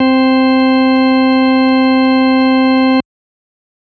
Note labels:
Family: organ; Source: electronic; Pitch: C4; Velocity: 75

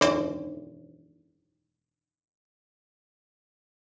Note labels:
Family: guitar; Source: acoustic; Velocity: 100; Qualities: fast decay

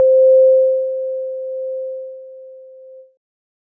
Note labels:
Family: keyboard; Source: electronic; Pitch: C5; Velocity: 25; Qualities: multiphonic

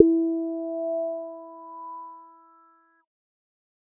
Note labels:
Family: bass; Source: synthesizer; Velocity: 25

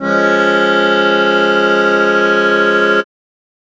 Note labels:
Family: keyboard; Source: acoustic; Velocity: 100

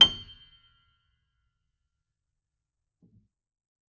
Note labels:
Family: keyboard; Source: acoustic; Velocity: 127; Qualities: fast decay, percussive

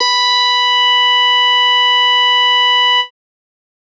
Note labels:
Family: bass; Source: synthesizer; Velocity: 75; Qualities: bright, distorted

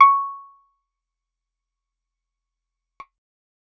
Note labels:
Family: guitar; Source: acoustic; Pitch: C#6; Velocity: 25; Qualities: fast decay, percussive

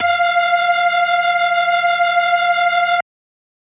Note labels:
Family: organ; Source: electronic; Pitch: F5; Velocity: 75

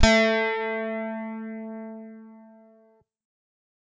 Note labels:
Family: guitar; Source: electronic; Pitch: A3; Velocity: 100

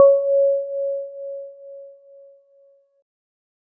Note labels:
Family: keyboard; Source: electronic; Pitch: C#5; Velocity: 25; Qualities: dark

